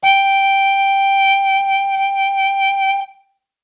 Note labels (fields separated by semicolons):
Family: brass; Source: acoustic; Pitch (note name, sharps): G5; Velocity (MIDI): 25